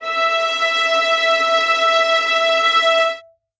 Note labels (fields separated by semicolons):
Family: string; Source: acoustic; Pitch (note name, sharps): E5; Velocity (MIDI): 50; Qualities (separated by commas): reverb